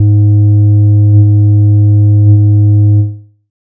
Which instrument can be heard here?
synthesizer bass